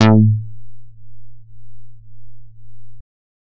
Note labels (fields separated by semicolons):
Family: bass; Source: synthesizer; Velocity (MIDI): 127; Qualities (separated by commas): distorted